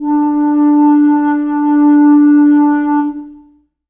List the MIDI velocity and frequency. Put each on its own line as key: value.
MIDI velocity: 50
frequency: 293.7 Hz